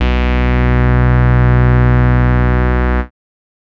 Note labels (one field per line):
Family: bass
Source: synthesizer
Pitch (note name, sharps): B1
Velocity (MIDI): 75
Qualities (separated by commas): bright, distorted